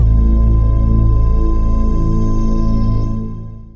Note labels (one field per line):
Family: synthesizer lead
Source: synthesizer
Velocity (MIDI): 50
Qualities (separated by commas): long release